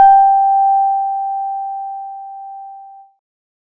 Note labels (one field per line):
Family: keyboard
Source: electronic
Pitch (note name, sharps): G5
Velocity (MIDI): 25